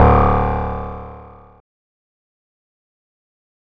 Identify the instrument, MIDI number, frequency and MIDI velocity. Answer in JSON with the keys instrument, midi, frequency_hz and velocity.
{"instrument": "electronic guitar", "midi": 26, "frequency_hz": 36.71, "velocity": 100}